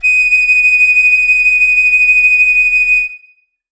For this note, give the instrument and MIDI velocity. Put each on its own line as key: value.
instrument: acoustic flute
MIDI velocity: 75